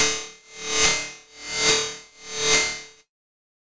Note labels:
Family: guitar; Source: electronic; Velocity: 25

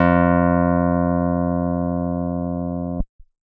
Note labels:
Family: keyboard; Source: electronic; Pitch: F2; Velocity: 127; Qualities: distorted

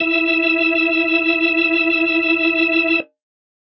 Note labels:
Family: organ; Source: electronic; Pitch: E4; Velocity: 127; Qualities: reverb

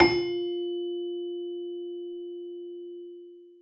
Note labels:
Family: mallet percussion; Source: acoustic; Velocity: 127; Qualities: reverb

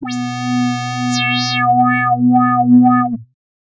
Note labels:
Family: bass; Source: synthesizer; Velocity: 100; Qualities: distorted, non-linear envelope

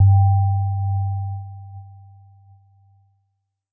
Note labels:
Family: keyboard; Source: electronic; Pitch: G2; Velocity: 50

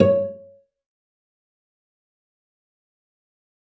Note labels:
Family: string; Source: acoustic; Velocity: 50; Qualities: fast decay, percussive, reverb

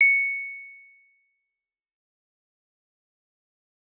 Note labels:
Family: guitar; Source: electronic; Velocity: 100; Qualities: bright, fast decay

